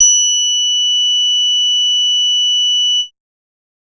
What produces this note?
synthesizer bass